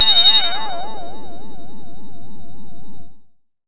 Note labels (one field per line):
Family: bass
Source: synthesizer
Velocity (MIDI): 75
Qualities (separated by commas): bright, distorted